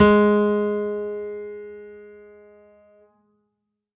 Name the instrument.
acoustic keyboard